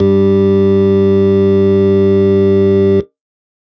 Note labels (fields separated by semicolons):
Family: organ; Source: electronic; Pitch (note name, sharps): G2; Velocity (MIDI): 127